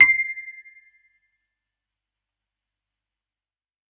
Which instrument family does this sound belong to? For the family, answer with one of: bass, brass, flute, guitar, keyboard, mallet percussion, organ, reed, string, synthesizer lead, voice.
keyboard